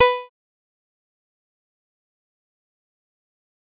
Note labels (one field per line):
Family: bass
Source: synthesizer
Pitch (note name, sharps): B4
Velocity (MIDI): 50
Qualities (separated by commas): bright, distorted, fast decay, percussive